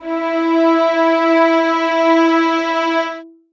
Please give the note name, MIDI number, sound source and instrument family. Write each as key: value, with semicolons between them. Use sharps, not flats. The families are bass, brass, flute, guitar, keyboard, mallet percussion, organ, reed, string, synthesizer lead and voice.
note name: E4; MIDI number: 64; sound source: acoustic; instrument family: string